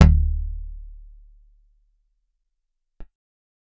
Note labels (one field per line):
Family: guitar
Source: acoustic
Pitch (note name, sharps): D1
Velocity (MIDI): 100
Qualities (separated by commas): dark